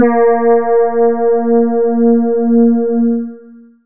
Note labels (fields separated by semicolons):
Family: voice; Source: synthesizer; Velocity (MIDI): 127; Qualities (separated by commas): dark, long release